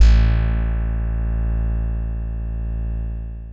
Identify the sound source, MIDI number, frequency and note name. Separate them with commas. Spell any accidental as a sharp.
synthesizer, 33, 55 Hz, A1